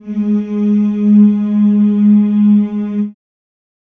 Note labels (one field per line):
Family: voice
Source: acoustic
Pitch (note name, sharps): G#3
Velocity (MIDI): 50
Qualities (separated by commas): dark, reverb